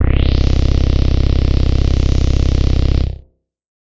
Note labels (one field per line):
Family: bass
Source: synthesizer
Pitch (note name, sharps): C0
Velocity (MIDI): 50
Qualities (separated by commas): distorted